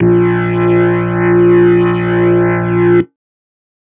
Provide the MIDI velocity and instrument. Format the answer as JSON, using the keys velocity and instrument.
{"velocity": 50, "instrument": "electronic organ"}